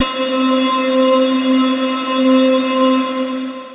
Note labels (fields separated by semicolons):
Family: guitar; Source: electronic; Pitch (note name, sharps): C4; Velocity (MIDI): 50; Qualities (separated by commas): long release